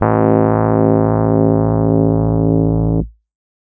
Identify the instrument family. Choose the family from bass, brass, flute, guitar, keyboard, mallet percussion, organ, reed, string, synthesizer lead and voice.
keyboard